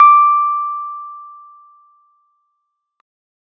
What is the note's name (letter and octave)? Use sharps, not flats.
D6